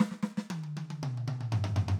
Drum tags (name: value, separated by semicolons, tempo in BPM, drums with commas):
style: rock; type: beat; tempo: 120 BPM; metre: 4/4; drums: snare, high tom, mid tom, floor tom